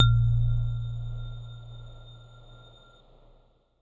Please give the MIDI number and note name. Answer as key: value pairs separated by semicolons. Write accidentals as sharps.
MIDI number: 22; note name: A#0